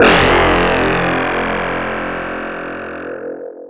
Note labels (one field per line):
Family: mallet percussion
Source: electronic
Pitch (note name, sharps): F1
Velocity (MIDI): 75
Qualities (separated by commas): bright, distorted, long release, non-linear envelope